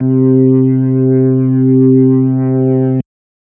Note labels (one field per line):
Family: organ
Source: electronic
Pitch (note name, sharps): C3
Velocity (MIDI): 25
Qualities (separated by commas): distorted